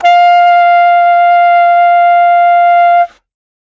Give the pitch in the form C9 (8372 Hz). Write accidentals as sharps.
F5 (698.5 Hz)